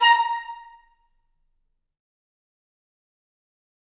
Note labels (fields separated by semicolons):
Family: reed; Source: acoustic; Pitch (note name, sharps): A#5; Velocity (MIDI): 100; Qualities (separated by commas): fast decay, percussive, reverb